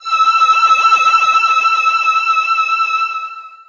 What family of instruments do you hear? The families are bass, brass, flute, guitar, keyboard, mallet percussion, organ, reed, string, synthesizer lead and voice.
voice